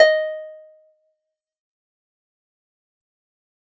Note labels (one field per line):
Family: guitar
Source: acoustic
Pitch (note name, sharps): D#5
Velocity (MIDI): 75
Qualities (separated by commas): fast decay, percussive